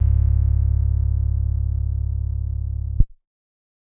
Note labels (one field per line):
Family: keyboard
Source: electronic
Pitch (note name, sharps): C#1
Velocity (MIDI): 25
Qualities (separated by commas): dark